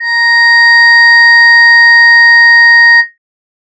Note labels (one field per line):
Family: voice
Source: synthesizer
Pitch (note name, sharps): A#5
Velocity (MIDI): 50